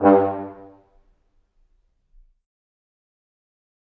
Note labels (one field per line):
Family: brass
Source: acoustic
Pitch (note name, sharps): G2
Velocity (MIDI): 75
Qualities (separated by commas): dark, fast decay, percussive, reverb